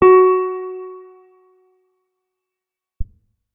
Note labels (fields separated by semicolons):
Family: guitar; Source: electronic; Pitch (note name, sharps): F#4; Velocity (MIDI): 25; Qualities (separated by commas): fast decay, reverb